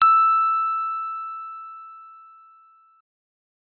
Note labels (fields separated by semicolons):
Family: keyboard; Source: electronic; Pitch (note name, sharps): E6; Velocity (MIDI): 50; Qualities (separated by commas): bright